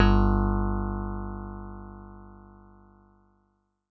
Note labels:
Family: guitar; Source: synthesizer; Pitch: G1; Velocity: 100; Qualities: dark

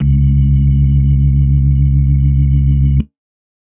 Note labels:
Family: organ; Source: electronic; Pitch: C#2; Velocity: 127; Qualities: dark, reverb

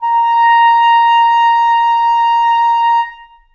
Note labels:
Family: reed; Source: acoustic; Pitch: A#5; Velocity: 100; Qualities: reverb

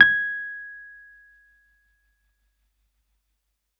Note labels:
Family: keyboard; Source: electronic; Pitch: G#6; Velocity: 127

